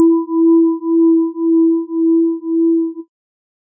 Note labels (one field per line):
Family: organ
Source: electronic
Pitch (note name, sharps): E4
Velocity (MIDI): 75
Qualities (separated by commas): dark